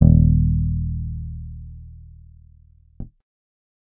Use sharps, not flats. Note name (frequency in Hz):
D#1 (38.89 Hz)